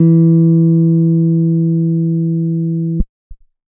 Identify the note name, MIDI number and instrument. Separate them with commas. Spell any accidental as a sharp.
E3, 52, electronic keyboard